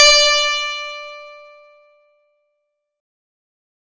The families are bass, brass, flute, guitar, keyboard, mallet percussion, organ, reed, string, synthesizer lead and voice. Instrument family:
guitar